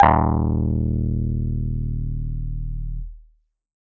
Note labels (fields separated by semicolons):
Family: keyboard; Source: electronic; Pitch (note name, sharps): D#1; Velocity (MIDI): 50; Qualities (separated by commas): distorted